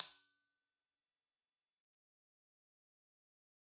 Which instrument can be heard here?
acoustic mallet percussion instrument